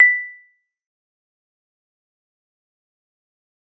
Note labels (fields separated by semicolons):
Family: mallet percussion; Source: acoustic; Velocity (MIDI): 100; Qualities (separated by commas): fast decay, percussive